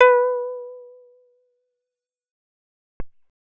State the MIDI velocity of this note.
25